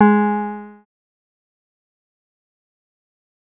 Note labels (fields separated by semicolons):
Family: synthesizer lead; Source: synthesizer; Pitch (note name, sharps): G#3; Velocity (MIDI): 50; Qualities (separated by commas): distorted, fast decay